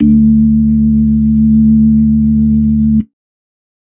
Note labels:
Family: organ; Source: electronic; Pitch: D2; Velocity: 100; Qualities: dark

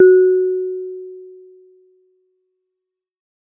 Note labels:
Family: mallet percussion; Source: acoustic; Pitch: F#4; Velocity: 25; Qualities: dark

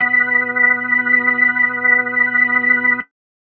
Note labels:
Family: organ; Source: electronic; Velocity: 100

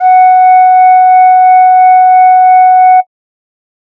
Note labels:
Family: flute; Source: synthesizer; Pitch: F#5; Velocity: 25

